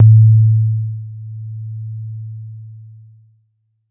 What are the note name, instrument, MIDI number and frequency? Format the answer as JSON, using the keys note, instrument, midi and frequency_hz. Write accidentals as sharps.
{"note": "A2", "instrument": "electronic keyboard", "midi": 45, "frequency_hz": 110}